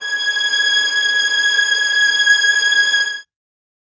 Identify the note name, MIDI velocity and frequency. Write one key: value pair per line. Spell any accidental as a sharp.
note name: G#6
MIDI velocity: 127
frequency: 1661 Hz